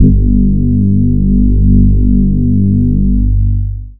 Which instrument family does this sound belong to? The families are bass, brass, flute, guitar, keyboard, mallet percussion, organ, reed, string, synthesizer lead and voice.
bass